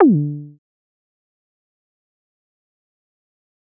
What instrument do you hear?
synthesizer bass